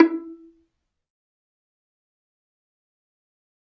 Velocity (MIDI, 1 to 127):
127